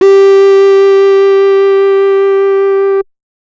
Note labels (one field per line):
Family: bass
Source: synthesizer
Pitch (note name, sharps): G4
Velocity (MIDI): 25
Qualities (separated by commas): distorted